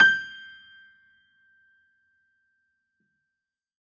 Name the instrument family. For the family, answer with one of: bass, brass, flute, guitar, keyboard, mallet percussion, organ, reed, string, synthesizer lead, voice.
keyboard